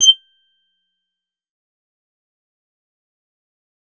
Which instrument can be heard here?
synthesizer bass